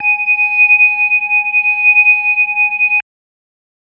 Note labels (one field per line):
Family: organ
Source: electronic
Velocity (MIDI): 50